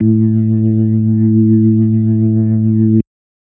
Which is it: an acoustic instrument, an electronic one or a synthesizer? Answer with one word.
electronic